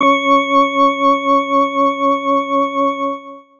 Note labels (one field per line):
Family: organ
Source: electronic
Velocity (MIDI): 127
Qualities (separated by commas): distorted